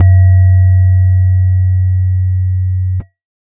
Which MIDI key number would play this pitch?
42